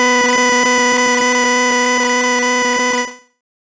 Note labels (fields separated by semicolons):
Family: bass; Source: synthesizer; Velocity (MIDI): 127; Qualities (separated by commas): bright, distorted, non-linear envelope